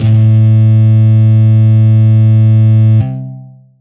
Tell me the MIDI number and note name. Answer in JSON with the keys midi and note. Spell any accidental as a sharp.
{"midi": 45, "note": "A2"}